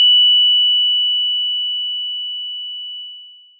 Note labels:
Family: mallet percussion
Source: electronic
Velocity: 50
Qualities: bright, multiphonic

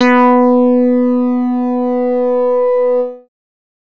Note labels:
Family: bass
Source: synthesizer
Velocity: 100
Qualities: distorted

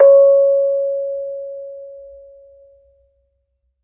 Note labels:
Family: mallet percussion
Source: acoustic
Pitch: C#5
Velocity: 75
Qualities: reverb

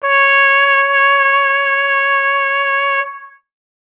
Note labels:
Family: brass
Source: acoustic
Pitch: C#5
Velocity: 75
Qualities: distorted

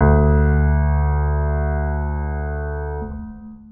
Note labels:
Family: organ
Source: electronic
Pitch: D2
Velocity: 50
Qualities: long release, reverb

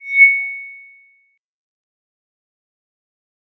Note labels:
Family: mallet percussion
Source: electronic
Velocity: 25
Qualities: bright, fast decay

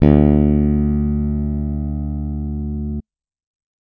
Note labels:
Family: bass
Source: electronic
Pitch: D2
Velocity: 127

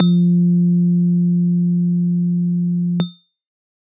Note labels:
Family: keyboard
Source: electronic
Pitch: F3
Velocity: 25

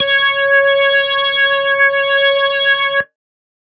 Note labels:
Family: organ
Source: electronic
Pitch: C#5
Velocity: 50

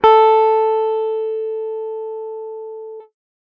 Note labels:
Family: guitar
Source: electronic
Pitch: A4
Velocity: 75

